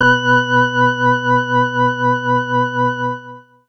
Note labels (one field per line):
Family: organ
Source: electronic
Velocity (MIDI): 127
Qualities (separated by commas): distorted